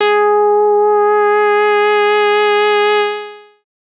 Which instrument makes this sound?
synthesizer bass